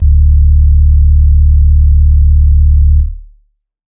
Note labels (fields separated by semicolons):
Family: organ; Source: electronic; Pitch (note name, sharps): D1; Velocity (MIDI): 25; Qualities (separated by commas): dark